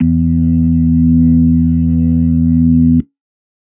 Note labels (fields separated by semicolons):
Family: organ; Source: electronic; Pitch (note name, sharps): E2; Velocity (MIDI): 127; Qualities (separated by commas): dark